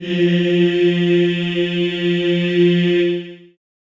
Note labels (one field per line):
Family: voice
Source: acoustic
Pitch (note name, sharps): F3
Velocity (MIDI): 127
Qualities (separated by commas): long release, reverb